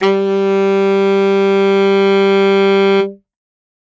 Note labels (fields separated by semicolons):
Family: reed; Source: acoustic; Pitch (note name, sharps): G3; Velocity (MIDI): 75